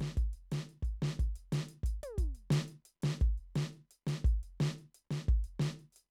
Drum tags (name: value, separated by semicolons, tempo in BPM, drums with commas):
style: chacarera; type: beat; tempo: 118 BPM; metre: 4/4; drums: closed hi-hat, hi-hat pedal, snare, high tom, kick